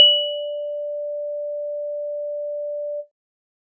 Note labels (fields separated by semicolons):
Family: keyboard; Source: electronic; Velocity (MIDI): 100